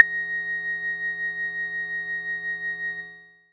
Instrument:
synthesizer bass